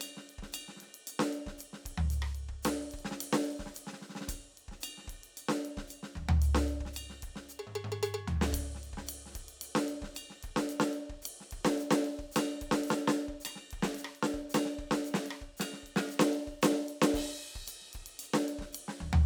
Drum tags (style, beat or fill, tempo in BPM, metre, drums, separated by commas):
songo, beat, 112 BPM, 4/4, crash, ride, ride bell, hi-hat pedal, percussion, snare, cross-stick, mid tom, floor tom, kick